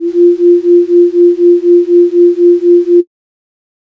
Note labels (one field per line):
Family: flute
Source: synthesizer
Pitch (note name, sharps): F4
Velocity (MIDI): 100